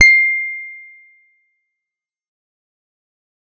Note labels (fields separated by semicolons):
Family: guitar; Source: electronic; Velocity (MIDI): 75; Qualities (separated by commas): fast decay